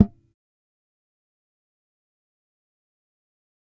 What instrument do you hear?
electronic bass